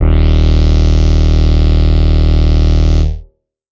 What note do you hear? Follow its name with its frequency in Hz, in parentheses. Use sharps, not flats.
D#1 (38.89 Hz)